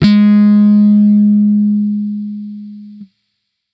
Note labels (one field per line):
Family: bass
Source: electronic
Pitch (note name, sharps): G#3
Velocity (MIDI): 100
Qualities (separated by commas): distorted